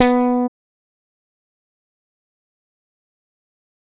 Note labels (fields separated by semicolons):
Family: bass; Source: electronic; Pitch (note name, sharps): B3; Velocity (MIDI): 75; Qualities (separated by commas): fast decay